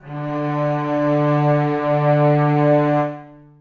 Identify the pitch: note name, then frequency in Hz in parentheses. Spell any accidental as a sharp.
D3 (146.8 Hz)